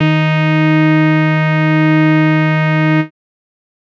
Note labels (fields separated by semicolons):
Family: bass; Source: synthesizer; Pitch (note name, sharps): D#3; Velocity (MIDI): 25; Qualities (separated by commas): bright, distorted